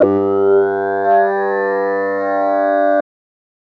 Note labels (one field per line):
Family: voice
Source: synthesizer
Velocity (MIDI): 50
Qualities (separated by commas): distorted